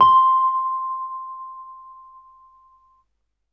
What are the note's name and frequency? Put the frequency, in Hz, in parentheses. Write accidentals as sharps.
C6 (1047 Hz)